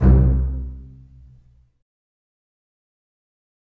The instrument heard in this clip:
acoustic string instrument